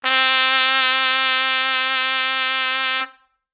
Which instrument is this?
acoustic brass instrument